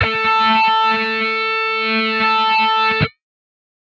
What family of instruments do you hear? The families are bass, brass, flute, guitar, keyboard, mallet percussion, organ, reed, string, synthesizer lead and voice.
guitar